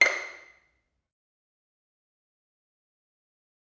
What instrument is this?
acoustic string instrument